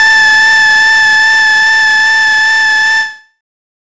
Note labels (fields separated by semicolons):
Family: bass; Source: synthesizer; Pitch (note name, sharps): A5; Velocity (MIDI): 127; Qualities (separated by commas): bright, distorted, non-linear envelope